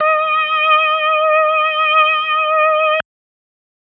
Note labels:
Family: organ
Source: electronic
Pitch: D#5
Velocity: 100

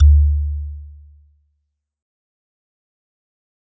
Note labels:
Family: mallet percussion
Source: acoustic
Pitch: D2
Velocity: 75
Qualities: dark, fast decay

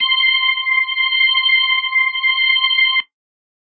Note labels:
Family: organ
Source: electronic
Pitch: C6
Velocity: 25

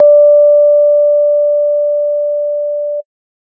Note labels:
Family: organ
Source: electronic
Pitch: D5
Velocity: 25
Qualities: dark

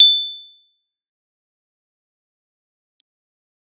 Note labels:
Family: keyboard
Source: electronic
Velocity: 50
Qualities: bright, fast decay, percussive

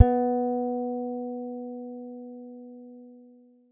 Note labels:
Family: guitar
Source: acoustic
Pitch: B3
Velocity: 75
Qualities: dark

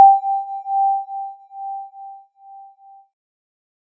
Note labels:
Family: keyboard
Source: synthesizer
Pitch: G5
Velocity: 100

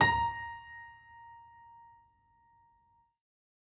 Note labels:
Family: keyboard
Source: acoustic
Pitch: A#5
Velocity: 127

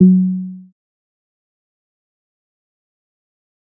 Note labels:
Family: bass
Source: synthesizer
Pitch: F#3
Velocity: 50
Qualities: dark, fast decay, percussive

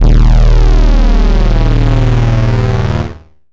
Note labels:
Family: bass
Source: synthesizer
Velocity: 127

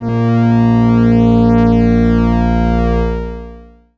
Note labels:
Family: organ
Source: electronic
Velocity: 127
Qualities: distorted, long release

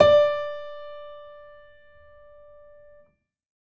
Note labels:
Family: keyboard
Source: acoustic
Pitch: D5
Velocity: 127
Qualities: reverb

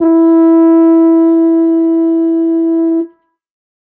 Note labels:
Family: brass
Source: acoustic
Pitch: E4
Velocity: 75

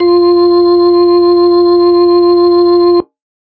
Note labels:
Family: organ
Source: electronic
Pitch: F4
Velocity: 100

